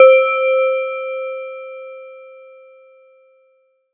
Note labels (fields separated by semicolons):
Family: mallet percussion; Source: acoustic; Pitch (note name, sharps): C5; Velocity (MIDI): 25; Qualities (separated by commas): multiphonic